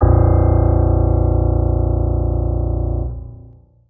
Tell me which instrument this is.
electronic organ